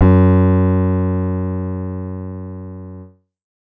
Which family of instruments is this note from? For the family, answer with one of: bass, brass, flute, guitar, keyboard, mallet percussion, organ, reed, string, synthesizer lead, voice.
keyboard